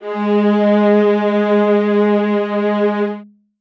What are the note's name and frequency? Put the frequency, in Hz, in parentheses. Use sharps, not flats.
G#3 (207.7 Hz)